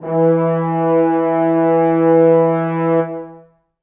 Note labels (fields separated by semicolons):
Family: brass; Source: acoustic; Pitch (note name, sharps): E3; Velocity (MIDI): 100; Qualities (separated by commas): dark, reverb